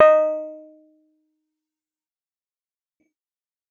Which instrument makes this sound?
electronic keyboard